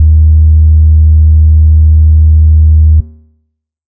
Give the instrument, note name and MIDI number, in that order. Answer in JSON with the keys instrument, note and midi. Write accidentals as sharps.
{"instrument": "synthesizer bass", "note": "D#2", "midi": 39}